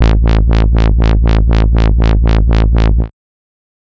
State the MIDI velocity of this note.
75